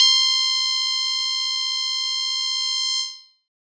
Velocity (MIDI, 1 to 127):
127